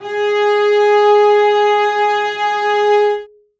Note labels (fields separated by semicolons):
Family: string; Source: acoustic; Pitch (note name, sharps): G#4; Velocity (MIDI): 100; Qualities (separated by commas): reverb